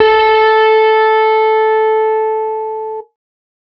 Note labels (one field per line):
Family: guitar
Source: electronic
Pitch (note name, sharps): A4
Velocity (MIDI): 127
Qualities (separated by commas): distorted